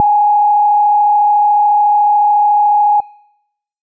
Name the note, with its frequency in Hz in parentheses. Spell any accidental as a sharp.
G#5 (830.6 Hz)